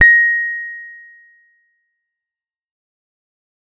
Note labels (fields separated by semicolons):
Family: guitar; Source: electronic; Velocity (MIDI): 50; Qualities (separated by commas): fast decay